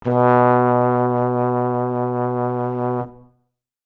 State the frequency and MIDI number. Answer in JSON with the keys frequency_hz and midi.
{"frequency_hz": 123.5, "midi": 47}